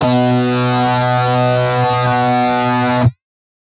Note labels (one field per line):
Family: guitar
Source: synthesizer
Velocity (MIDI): 100